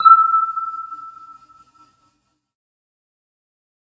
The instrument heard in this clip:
synthesizer keyboard